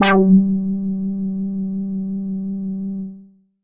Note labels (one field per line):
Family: bass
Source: synthesizer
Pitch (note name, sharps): G3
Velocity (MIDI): 50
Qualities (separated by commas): distorted, tempo-synced